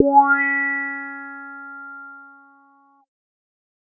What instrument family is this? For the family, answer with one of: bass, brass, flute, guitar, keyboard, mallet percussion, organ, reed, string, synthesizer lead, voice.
bass